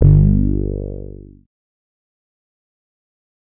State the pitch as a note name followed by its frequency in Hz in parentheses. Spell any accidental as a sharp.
G1 (49 Hz)